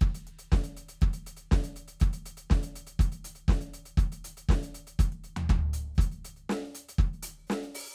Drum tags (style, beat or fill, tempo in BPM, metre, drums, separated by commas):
disco, beat, 120 BPM, 4/4, closed hi-hat, open hi-hat, hi-hat pedal, snare, floor tom, kick